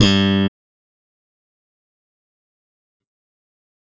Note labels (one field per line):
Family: bass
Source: electronic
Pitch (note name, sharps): G2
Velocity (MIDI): 75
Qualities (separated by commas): bright, fast decay